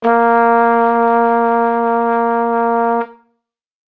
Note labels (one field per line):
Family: brass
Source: acoustic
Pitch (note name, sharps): A#3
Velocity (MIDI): 75